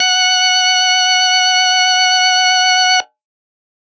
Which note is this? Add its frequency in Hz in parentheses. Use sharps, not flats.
F#5 (740 Hz)